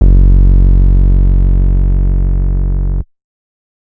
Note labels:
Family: bass; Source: synthesizer; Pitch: F#1; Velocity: 127; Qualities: distorted

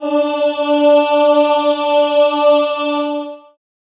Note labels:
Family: voice; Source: acoustic; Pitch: D4; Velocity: 75; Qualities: long release, reverb

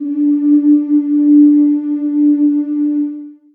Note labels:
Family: voice; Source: acoustic; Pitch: D4; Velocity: 25; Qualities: reverb

